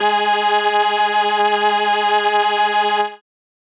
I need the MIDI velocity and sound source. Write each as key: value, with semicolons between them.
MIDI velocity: 127; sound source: synthesizer